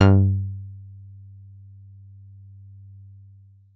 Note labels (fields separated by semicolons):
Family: guitar; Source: synthesizer; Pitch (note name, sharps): G2; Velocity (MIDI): 100